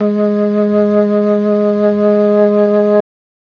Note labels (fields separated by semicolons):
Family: flute; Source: electronic; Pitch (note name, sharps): G#3; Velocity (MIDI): 127; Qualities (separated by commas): dark